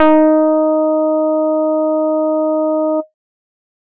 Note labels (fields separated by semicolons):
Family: bass; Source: synthesizer; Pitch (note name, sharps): D#4; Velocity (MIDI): 75